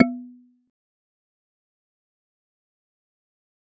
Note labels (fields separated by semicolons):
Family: mallet percussion; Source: acoustic; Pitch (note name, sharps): B3; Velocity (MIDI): 25; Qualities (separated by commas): fast decay, percussive